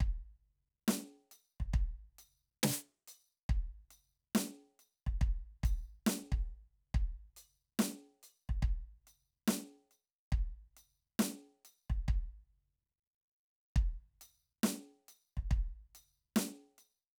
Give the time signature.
4/4